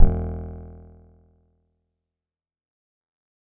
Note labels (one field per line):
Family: guitar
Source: acoustic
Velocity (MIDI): 75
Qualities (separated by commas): percussive